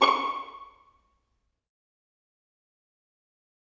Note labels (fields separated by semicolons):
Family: string; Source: acoustic; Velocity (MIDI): 50; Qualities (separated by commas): fast decay, percussive, reverb